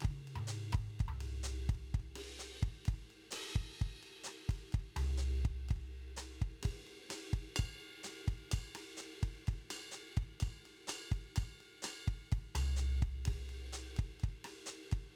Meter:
4/4